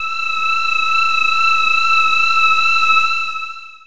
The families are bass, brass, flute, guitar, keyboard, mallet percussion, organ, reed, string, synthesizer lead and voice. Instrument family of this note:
voice